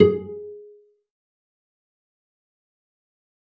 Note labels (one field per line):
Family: string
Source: acoustic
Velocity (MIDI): 25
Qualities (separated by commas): fast decay, percussive, reverb